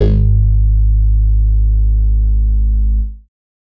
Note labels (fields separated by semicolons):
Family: bass; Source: synthesizer; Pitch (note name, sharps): G#1; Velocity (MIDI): 75; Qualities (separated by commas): distorted